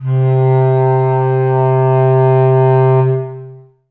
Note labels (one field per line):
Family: reed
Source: acoustic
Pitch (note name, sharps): C3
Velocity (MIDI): 75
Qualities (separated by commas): long release, reverb